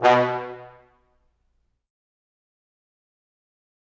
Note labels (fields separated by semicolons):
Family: brass; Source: acoustic; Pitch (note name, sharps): B2; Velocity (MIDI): 100; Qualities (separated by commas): fast decay, percussive, reverb